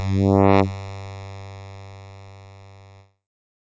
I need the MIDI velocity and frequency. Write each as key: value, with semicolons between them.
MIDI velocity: 25; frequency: 98 Hz